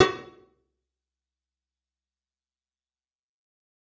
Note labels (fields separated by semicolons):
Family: guitar; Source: electronic; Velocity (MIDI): 25; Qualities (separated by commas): fast decay, percussive, reverb